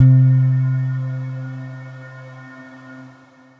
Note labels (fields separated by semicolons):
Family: guitar; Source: electronic; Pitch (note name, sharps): C3; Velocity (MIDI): 75; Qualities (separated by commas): long release